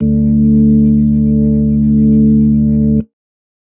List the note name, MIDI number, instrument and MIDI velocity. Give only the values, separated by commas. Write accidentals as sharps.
D2, 38, electronic organ, 75